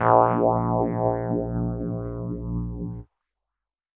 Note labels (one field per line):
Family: keyboard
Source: electronic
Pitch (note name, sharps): A#1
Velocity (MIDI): 100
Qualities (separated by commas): distorted, non-linear envelope